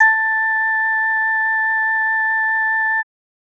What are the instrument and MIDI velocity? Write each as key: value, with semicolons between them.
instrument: electronic organ; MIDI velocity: 127